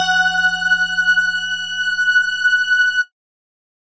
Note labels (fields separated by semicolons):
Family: mallet percussion; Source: electronic; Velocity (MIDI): 50